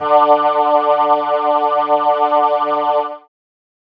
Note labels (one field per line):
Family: keyboard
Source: synthesizer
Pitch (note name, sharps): D3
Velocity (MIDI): 75